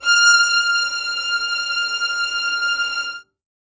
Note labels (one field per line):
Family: string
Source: acoustic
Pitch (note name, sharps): F6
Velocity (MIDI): 127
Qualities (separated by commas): reverb